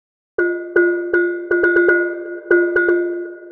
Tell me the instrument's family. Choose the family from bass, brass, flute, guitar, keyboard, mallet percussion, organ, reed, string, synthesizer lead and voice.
mallet percussion